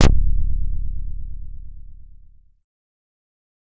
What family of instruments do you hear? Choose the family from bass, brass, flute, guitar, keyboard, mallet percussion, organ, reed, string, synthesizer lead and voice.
bass